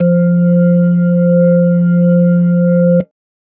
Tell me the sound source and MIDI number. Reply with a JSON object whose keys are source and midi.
{"source": "electronic", "midi": 53}